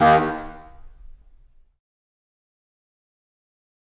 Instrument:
acoustic reed instrument